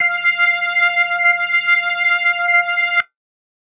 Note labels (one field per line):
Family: organ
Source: electronic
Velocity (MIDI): 75